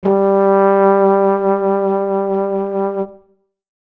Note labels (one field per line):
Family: brass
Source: acoustic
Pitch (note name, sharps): G3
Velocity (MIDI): 25